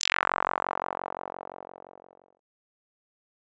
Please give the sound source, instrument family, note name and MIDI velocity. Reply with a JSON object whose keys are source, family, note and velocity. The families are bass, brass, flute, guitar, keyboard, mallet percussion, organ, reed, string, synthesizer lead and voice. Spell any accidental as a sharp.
{"source": "synthesizer", "family": "bass", "note": "F#1", "velocity": 25}